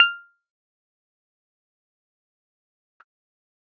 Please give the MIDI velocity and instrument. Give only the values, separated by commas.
25, electronic keyboard